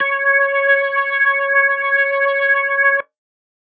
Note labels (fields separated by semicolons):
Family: organ; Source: electronic; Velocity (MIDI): 75; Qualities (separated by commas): distorted